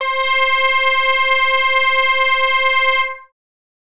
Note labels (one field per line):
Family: bass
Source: synthesizer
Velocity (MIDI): 100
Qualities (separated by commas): distorted